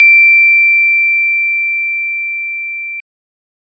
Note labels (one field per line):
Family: organ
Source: electronic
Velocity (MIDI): 25